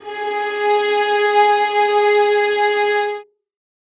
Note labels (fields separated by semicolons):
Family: string; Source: acoustic; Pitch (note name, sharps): G#4; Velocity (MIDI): 25; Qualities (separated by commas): reverb